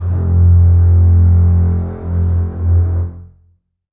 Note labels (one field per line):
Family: string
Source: acoustic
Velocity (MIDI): 127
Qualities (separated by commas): reverb